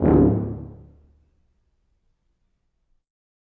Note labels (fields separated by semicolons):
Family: brass; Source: acoustic; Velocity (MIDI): 100; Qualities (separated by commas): dark, reverb